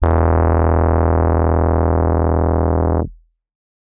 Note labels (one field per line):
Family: keyboard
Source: electronic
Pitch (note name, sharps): E1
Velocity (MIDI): 127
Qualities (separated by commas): distorted